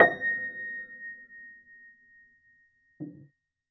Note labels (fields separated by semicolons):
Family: keyboard; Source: acoustic; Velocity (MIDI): 50; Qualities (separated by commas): reverb